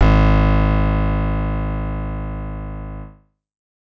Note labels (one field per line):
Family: keyboard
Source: synthesizer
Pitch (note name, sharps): G#1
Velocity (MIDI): 127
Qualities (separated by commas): distorted